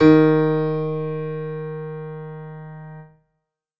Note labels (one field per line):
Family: keyboard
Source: acoustic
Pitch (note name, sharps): D#3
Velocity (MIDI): 127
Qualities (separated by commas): reverb